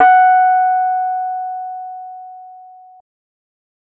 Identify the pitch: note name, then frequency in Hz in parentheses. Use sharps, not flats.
F#5 (740 Hz)